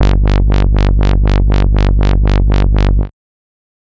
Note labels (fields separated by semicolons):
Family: bass; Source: synthesizer; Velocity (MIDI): 100; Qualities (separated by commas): bright, distorted, tempo-synced